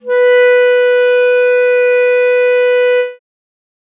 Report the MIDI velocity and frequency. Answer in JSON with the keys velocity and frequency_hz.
{"velocity": 127, "frequency_hz": 493.9}